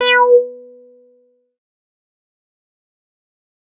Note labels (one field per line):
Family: bass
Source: synthesizer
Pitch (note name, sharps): B4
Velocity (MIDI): 75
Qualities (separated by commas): distorted, fast decay